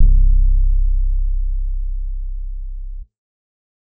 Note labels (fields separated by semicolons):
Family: bass; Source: synthesizer; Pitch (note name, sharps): C1; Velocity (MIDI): 25; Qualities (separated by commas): dark, reverb